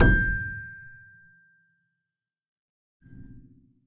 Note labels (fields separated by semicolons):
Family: keyboard; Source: acoustic; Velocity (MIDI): 50; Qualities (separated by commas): reverb